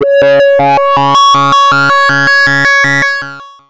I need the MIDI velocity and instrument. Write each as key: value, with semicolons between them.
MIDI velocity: 25; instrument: synthesizer bass